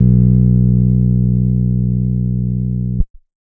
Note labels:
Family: keyboard; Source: electronic; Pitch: B1; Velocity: 50; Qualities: dark

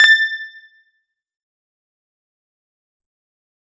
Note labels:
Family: guitar; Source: electronic; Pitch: A6; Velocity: 25; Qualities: fast decay, percussive

